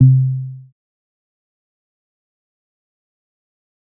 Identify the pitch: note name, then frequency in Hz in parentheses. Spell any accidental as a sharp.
C3 (130.8 Hz)